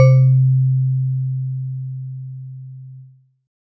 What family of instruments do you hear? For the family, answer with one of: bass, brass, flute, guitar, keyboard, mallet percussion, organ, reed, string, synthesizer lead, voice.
mallet percussion